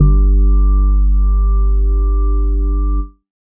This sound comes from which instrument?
electronic organ